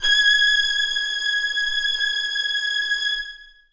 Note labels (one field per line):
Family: string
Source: acoustic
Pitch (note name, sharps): G#6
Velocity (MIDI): 127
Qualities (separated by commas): long release, reverb